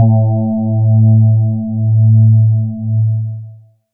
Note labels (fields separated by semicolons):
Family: voice; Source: synthesizer; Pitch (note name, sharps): A2; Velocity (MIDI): 100; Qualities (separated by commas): dark, long release